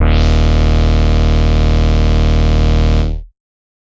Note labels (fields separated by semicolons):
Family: bass; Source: synthesizer; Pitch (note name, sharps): D#1; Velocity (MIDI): 127; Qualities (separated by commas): bright, distorted